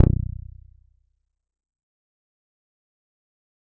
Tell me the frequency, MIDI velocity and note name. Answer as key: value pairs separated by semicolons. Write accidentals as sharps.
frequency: 30.87 Hz; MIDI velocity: 127; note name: B0